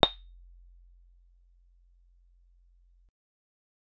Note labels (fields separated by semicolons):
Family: guitar; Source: acoustic; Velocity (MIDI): 25; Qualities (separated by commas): percussive